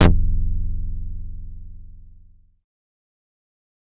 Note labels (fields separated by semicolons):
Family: bass; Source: synthesizer; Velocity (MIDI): 25; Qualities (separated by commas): distorted, fast decay